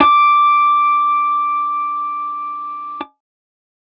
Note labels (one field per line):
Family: guitar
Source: electronic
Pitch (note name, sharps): D6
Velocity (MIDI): 25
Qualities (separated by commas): distorted